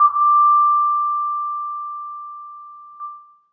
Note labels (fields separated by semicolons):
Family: mallet percussion; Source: acoustic; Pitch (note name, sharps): D6; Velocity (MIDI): 25; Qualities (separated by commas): reverb